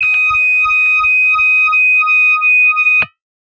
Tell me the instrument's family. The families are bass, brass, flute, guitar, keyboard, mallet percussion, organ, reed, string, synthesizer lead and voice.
guitar